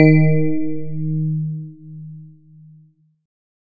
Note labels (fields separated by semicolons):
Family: keyboard; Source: electronic; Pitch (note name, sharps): D#3; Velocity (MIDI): 127